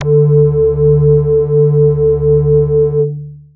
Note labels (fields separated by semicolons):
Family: bass; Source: synthesizer; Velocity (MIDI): 75; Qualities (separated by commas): distorted, long release, multiphonic